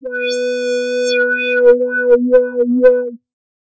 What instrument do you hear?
synthesizer bass